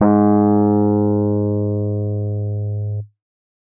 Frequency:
103.8 Hz